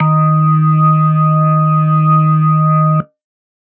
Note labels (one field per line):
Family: organ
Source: electronic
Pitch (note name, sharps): D#3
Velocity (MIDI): 25